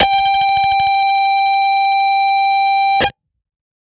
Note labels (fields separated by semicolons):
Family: guitar; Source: electronic; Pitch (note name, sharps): G5; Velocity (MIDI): 100; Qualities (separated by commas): distorted